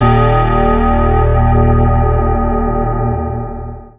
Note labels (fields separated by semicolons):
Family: guitar; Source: electronic; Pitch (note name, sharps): D#1; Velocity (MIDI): 75; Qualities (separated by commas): long release, multiphonic, non-linear envelope